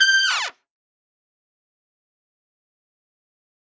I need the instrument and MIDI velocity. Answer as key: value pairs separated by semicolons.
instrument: acoustic brass instrument; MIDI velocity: 75